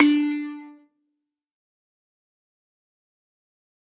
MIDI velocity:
75